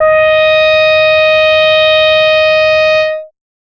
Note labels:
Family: bass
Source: synthesizer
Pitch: D#5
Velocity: 25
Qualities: bright, distorted

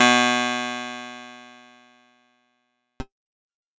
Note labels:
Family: keyboard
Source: electronic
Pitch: B2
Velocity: 25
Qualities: bright

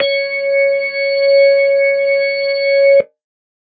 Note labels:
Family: organ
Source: electronic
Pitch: C#5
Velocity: 127

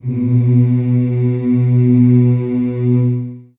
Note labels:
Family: voice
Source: acoustic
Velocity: 50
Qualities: long release, reverb

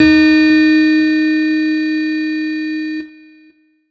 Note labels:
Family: keyboard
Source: electronic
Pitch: D#4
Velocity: 75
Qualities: bright, distorted, long release

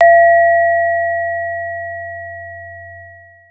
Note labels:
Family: keyboard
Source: acoustic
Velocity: 127

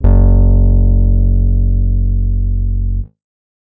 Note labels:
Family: guitar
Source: acoustic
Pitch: F#1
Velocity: 127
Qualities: dark

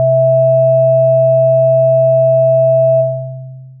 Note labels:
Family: synthesizer lead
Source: synthesizer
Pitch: C3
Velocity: 100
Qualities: long release

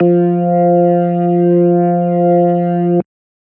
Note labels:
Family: organ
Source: electronic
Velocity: 127

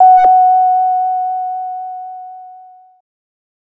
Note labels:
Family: bass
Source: synthesizer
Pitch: F#5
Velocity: 75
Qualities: distorted

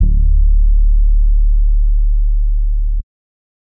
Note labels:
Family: bass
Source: synthesizer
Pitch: D1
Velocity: 75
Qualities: dark

